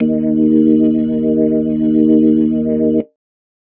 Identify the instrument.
electronic organ